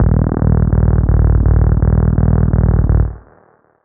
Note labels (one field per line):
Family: bass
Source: synthesizer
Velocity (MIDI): 127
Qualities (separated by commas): reverb